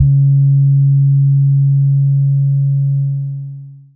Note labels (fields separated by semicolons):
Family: bass; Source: synthesizer; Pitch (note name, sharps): C#3; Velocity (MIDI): 25; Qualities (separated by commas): long release